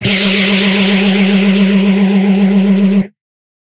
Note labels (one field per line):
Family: guitar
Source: electronic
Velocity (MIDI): 50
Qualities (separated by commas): bright, distorted